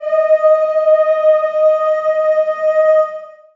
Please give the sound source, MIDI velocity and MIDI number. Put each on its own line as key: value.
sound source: acoustic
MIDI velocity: 50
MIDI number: 75